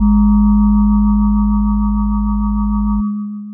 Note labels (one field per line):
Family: mallet percussion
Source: electronic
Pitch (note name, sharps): G#1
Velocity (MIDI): 25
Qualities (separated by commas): long release